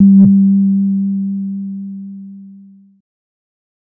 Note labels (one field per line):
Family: bass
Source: synthesizer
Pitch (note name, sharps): G3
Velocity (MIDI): 25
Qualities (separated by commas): distorted